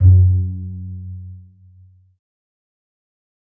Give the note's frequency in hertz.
92.5 Hz